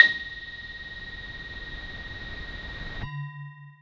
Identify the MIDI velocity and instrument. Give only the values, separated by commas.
25, synthesizer voice